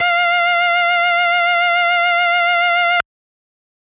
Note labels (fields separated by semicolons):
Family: organ; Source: electronic; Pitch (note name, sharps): F5; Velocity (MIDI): 50; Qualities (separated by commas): distorted